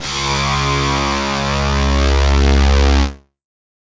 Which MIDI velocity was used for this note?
127